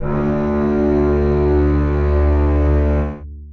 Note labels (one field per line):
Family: string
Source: acoustic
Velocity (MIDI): 25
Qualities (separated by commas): long release, reverb